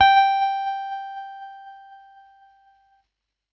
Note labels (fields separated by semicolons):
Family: keyboard; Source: electronic; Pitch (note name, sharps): G5; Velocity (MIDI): 100; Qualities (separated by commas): distorted, tempo-synced